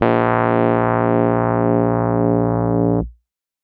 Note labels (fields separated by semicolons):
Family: keyboard; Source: electronic; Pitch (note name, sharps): A#1; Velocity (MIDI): 75; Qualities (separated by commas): distorted